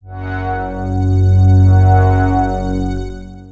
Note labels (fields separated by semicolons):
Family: synthesizer lead; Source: synthesizer; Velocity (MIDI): 50; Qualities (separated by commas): bright, long release, non-linear envelope